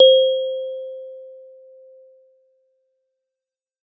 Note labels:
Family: mallet percussion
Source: acoustic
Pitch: C5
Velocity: 127

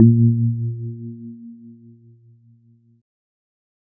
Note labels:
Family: keyboard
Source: electronic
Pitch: A#2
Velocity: 50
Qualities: dark

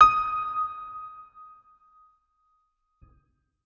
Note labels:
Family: organ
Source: electronic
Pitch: D#6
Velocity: 127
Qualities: reverb

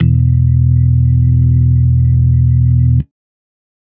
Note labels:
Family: organ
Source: electronic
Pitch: E1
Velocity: 127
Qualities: dark

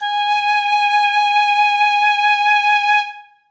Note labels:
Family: flute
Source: acoustic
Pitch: G#5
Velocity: 127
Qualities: reverb

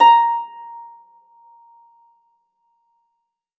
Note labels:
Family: string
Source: acoustic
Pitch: A#5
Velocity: 25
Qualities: percussive, reverb

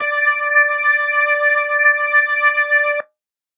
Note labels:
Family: organ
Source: electronic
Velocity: 100

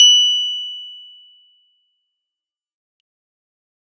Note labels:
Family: keyboard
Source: electronic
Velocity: 127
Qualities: bright, distorted, fast decay

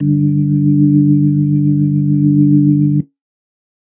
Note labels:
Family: organ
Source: electronic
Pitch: G1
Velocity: 50

